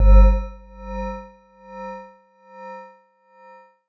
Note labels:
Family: mallet percussion; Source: electronic; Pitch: G1; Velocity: 100; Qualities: long release

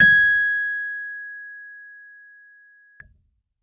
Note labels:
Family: keyboard; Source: electronic; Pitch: G#6; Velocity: 75

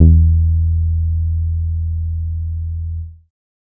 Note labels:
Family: bass; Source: synthesizer; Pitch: E2; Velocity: 25; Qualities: dark

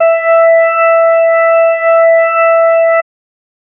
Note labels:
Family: organ; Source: electronic; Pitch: E5; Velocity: 25

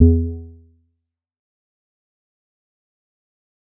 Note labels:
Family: bass; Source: synthesizer; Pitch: E2; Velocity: 50; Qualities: dark, fast decay, percussive

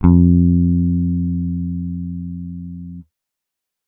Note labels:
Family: bass; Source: electronic; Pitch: F2; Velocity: 75

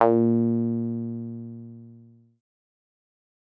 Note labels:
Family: synthesizer lead; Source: synthesizer; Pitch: A#2; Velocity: 25; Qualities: distorted, fast decay

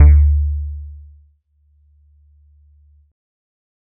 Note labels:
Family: keyboard; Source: electronic; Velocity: 50

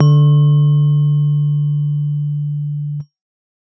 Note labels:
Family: keyboard; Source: electronic; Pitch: D3; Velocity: 127

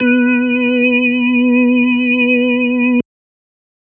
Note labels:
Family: organ; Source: electronic; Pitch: B3; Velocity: 50

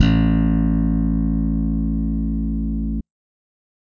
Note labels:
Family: bass; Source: electronic; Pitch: A1; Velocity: 127; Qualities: bright

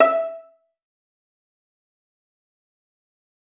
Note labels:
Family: string; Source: acoustic; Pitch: E5; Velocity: 127; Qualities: fast decay, percussive, reverb

